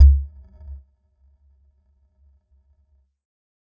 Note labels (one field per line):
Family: mallet percussion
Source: electronic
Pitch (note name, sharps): C#2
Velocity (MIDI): 25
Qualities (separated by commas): dark, non-linear envelope, percussive